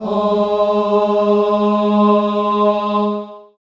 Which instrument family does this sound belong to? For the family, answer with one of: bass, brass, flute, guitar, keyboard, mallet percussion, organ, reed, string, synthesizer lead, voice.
voice